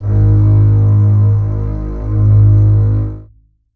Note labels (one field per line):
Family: string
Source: acoustic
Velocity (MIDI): 127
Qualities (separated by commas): reverb